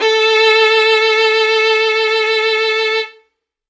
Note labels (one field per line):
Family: string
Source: acoustic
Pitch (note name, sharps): A4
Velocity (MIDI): 100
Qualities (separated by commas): bright, reverb